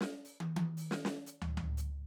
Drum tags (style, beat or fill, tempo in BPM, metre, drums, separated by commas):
jazz-funk, fill, 116 BPM, 4/4, closed hi-hat, hi-hat pedal, snare, high tom, floor tom